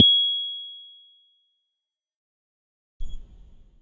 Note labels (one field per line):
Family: keyboard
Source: electronic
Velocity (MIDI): 75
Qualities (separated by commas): fast decay